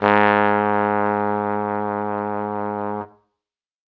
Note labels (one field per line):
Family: brass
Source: acoustic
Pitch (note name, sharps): G#2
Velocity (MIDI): 50